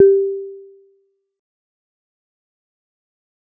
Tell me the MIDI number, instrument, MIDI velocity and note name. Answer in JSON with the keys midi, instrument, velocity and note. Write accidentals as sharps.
{"midi": 67, "instrument": "acoustic mallet percussion instrument", "velocity": 50, "note": "G4"}